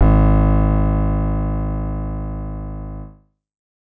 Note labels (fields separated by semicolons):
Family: keyboard; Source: synthesizer; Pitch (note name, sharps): G#1; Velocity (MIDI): 75; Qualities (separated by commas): distorted